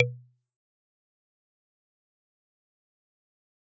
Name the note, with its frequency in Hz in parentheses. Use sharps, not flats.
B2 (123.5 Hz)